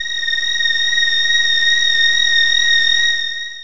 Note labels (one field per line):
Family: voice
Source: synthesizer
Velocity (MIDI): 75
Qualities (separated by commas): long release